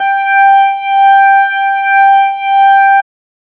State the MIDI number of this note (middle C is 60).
79